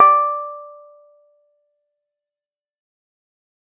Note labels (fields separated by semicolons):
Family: keyboard; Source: electronic; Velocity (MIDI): 25; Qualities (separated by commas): fast decay, percussive